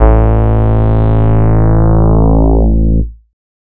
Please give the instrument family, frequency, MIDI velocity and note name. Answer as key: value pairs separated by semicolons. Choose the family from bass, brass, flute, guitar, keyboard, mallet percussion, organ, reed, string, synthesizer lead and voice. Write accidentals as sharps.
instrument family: bass; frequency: 55 Hz; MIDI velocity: 75; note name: A1